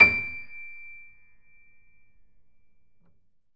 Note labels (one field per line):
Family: keyboard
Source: acoustic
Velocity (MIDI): 75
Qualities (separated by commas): reverb